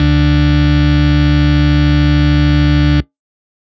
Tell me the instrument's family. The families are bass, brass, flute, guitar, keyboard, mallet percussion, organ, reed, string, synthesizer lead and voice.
organ